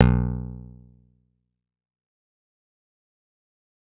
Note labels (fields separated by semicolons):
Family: bass; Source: synthesizer; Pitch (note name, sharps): B1; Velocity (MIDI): 75; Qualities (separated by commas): fast decay